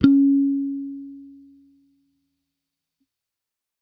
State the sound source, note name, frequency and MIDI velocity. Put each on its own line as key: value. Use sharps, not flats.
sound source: electronic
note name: C#4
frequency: 277.2 Hz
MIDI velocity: 75